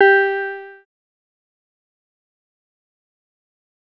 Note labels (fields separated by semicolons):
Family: synthesizer lead; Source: synthesizer; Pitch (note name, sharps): G4; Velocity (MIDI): 25; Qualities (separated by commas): fast decay